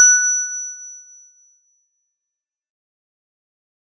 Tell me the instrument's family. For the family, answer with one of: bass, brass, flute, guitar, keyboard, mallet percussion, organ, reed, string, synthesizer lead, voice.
mallet percussion